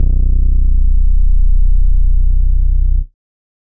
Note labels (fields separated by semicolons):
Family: bass; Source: synthesizer; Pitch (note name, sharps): B0; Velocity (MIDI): 75